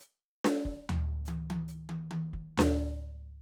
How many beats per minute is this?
140 BPM